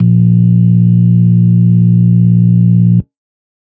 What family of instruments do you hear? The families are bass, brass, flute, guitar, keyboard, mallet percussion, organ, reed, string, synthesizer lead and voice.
organ